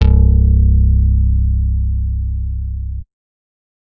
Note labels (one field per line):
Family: guitar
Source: acoustic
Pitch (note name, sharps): C1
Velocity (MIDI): 75